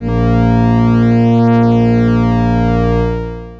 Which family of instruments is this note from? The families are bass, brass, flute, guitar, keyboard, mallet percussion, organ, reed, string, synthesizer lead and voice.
organ